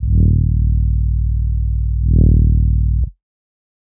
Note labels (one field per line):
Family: bass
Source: synthesizer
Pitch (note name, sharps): D#0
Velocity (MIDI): 127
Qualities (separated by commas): dark